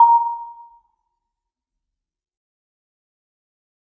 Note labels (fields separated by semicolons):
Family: mallet percussion; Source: acoustic; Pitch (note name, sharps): A#5; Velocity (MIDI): 50; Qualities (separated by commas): dark, fast decay, percussive, reverb